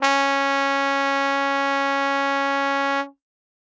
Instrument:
acoustic brass instrument